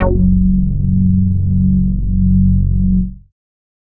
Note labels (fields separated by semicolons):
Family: bass; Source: synthesizer; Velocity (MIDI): 50; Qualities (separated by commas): distorted